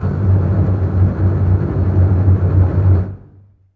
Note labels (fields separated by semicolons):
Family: string; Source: acoustic; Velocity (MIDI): 127; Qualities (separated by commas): long release, non-linear envelope, reverb